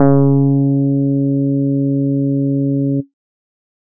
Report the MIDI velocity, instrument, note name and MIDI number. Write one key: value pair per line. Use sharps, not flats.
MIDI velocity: 100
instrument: synthesizer bass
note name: C#3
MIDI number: 49